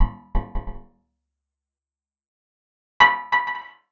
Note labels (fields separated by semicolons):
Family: guitar; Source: acoustic; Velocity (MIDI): 25; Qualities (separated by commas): percussive, reverb